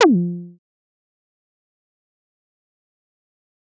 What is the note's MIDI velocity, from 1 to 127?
127